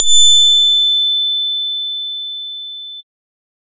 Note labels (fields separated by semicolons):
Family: bass; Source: synthesizer; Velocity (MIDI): 127; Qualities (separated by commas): bright, distorted